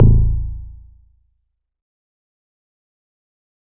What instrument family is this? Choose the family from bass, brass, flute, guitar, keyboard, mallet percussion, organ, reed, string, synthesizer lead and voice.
guitar